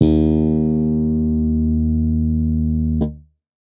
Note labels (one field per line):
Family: bass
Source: electronic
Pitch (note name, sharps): D#2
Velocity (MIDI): 127